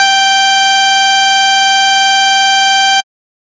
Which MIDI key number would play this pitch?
79